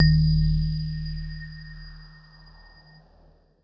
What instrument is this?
electronic keyboard